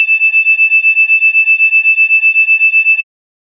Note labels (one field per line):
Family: bass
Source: synthesizer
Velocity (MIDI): 75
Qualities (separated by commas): bright, distorted